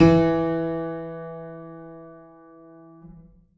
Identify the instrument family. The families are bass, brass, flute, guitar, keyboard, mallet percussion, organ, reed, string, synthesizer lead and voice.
keyboard